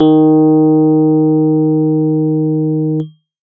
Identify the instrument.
electronic keyboard